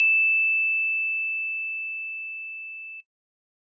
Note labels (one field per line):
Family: keyboard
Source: acoustic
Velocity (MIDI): 127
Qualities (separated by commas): bright